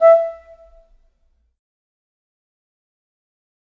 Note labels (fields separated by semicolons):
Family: reed; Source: acoustic; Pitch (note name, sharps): E5; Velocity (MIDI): 25; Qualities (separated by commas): fast decay, percussive, reverb